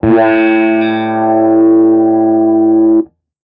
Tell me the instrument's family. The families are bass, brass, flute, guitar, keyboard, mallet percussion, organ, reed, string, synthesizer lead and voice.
guitar